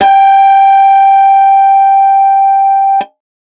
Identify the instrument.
electronic guitar